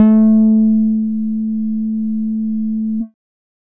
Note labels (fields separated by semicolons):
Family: bass; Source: synthesizer; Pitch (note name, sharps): A3; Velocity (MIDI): 75